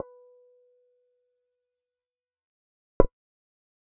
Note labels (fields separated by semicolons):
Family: bass; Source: synthesizer; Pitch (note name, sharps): B4; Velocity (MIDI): 50; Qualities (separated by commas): dark, reverb